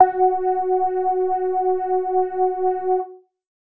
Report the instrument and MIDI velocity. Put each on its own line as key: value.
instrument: electronic keyboard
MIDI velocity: 75